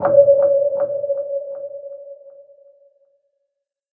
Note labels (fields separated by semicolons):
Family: synthesizer lead; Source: synthesizer; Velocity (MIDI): 75; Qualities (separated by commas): non-linear envelope, reverb